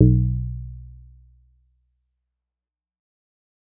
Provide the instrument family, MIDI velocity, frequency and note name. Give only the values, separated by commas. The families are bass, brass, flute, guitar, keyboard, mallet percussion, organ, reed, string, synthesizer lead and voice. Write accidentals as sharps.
bass, 50, 61.74 Hz, B1